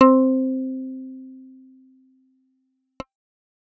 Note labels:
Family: bass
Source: synthesizer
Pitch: C4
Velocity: 127

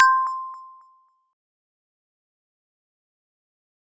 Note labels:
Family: mallet percussion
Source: acoustic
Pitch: C6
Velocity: 50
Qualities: fast decay, percussive

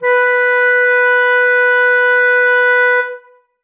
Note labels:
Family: flute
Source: acoustic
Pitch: B4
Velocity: 127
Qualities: reverb

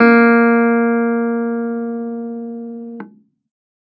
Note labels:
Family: keyboard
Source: electronic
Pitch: A#3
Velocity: 25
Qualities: distorted

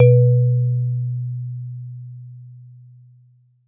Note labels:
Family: mallet percussion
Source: acoustic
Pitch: B2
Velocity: 127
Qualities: dark, reverb

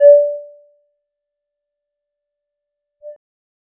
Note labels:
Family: bass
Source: synthesizer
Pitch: D5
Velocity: 25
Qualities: dark, percussive

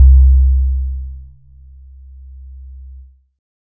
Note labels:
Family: keyboard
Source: electronic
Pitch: C2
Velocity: 25

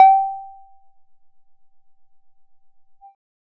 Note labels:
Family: bass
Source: synthesizer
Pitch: G5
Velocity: 50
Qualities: percussive

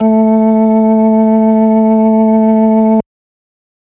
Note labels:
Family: organ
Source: electronic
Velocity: 50

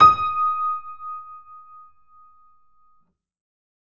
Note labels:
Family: keyboard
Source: acoustic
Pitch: D#6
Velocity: 127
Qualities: reverb

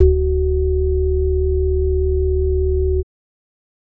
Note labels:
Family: organ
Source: electronic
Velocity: 50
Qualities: multiphonic

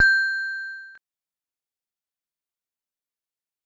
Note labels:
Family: mallet percussion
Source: acoustic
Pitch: G6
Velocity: 25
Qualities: bright, fast decay

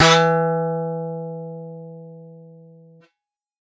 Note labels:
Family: guitar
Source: synthesizer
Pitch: E3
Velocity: 127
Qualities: bright

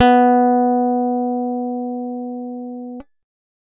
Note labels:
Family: guitar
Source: acoustic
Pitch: B3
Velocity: 50

